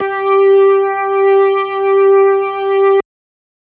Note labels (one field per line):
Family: organ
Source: electronic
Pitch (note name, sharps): G4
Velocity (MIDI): 100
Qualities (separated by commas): distorted